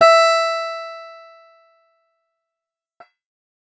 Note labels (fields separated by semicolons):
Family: guitar; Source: acoustic; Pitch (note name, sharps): E5; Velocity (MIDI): 75; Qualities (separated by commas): bright, distorted, fast decay